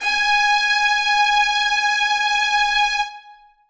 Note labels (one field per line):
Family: string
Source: acoustic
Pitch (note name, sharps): G#5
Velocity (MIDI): 100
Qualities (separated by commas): bright, reverb